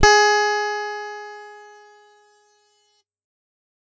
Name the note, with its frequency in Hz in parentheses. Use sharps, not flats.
G#4 (415.3 Hz)